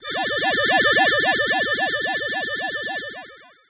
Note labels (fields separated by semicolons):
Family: voice; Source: synthesizer; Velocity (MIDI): 25; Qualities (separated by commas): bright, distorted, long release